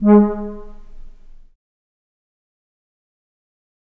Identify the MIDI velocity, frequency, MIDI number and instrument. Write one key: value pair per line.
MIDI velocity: 25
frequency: 207.7 Hz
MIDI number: 56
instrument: acoustic flute